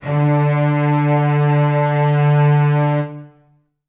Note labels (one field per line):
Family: string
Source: acoustic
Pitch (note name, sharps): D3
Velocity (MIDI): 100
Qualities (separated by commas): reverb